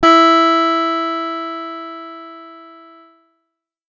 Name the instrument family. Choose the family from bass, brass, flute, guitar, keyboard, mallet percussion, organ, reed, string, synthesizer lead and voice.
guitar